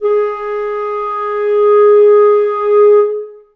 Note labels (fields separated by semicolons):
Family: reed; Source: acoustic; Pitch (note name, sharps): G#4; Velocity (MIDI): 25; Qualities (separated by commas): reverb